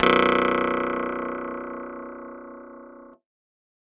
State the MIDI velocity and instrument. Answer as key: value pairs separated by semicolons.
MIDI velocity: 25; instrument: acoustic guitar